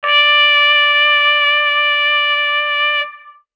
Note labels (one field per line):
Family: brass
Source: acoustic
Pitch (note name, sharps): D5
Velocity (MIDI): 100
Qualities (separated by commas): distorted